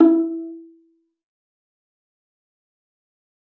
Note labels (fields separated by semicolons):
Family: string; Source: acoustic; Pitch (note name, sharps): E4; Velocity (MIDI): 25; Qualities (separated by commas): fast decay, percussive, reverb